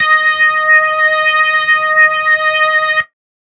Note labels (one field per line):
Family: organ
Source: electronic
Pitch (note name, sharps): D#5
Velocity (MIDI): 75